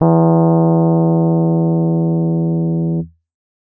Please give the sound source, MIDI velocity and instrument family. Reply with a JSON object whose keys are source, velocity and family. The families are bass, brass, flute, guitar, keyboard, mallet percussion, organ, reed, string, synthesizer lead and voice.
{"source": "electronic", "velocity": 127, "family": "keyboard"}